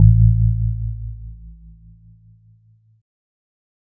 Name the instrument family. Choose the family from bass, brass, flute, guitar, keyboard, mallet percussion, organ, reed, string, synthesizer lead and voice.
keyboard